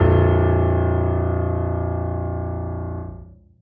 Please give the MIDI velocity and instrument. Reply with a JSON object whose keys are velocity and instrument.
{"velocity": 100, "instrument": "acoustic keyboard"}